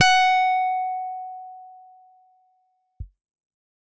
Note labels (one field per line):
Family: guitar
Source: electronic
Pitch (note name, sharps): F#5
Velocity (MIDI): 50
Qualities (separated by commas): bright, distorted